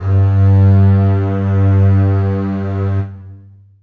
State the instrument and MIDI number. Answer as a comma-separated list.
acoustic string instrument, 43